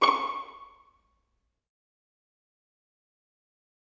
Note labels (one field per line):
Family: string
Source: acoustic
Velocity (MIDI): 25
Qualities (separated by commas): fast decay, percussive, reverb